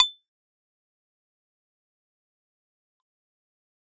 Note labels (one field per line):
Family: keyboard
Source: electronic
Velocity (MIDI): 100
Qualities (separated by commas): fast decay, percussive